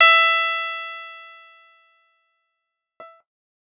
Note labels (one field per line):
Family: guitar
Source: electronic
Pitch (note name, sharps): E5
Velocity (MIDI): 75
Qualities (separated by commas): bright, fast decay